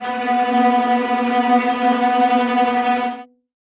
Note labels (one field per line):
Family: string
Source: acoustic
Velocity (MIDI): 75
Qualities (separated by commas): bright, non-linear envelope, reverb